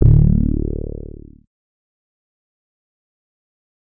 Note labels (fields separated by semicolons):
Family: bass; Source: synthesizer; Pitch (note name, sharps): D1; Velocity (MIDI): 75; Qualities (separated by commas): distorted, fast decay